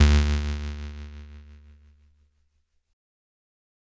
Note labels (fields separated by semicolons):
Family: keyboard; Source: electronic; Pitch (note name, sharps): D2; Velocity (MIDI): 50; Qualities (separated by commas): bright, distorted